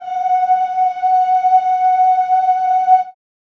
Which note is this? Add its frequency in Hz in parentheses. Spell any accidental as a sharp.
F#5 (740 Hz)